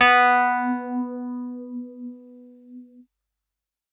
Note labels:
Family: keyboard; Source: electronic; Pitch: B3; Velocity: 127

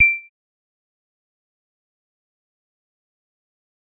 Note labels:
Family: bass; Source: synthesizer; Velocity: 75; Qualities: distorted, fast decay, percussive

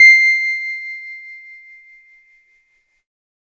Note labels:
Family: keyboard; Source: electronic; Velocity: 100

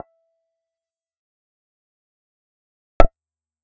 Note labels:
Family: bass; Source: synthesizer; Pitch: E5; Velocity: 75; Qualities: dark, percussive, reverb

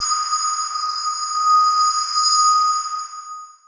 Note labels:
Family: mallet percussion; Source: electronic; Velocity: 75; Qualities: bright, long release, non-linear envelope

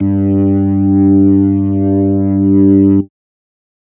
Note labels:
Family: organ; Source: electronic; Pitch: G2; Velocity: 75; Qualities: distorted

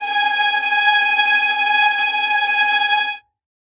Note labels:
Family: string; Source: acoustic; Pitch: G#5; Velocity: 75; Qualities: bright, non-linear envelope, reverb

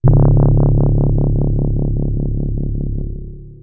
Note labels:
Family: keyboard; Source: electronic; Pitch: C#1; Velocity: 50; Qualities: dark, distorted, long release

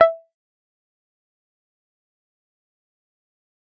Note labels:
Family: guitar; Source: electronic; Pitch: E5; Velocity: 100; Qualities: fast decay, percussive

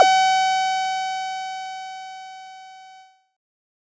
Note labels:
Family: bass; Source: synthesizer; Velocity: 50; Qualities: bright, distorted

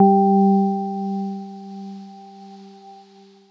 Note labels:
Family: keyboard; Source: electronic; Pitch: G3; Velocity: 25; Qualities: dark

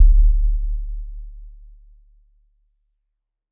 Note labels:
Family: mallet percussion; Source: acoustic; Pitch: D1; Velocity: 25; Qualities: dark, reverb

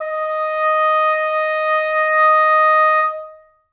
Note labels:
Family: reed; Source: acoustic; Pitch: D#5; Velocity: 100; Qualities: reverb

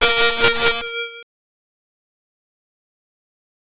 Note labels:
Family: bass; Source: synthesizer; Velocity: 25; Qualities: bright, distorted, fast decay, multiphonic

